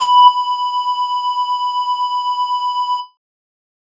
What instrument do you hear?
synthesizer flute